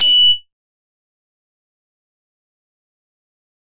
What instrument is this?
synthesizer bass